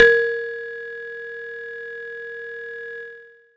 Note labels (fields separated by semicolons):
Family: mallet percussion; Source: acoustic; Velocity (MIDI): 50; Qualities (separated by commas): distorted